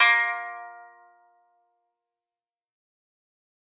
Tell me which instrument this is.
acoustic guitar